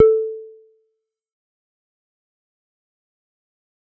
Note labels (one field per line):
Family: bass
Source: synthesizer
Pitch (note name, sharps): A4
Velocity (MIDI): 127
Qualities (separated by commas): fast decay, percussive